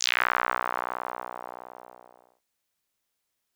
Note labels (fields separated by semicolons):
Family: bass; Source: synthesizer; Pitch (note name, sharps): B1; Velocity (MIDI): 25; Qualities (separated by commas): bright, distorted, fast decay